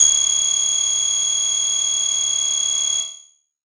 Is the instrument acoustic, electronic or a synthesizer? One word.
electronic